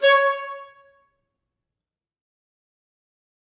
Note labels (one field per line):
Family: reed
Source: acoustic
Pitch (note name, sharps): C#5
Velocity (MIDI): 127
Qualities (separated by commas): fast decay, reverb